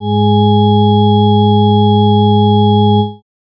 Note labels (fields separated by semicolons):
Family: organ; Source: electronic; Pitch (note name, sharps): G#2; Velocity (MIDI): 100